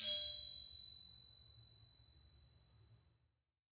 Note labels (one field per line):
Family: mallet percussion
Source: acoustic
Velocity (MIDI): 75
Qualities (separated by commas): bright, reverb